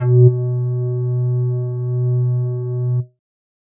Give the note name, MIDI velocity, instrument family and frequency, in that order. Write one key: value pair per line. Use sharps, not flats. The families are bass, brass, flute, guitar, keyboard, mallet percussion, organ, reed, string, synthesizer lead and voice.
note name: B2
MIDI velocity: 25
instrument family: flute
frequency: 123.5 Hz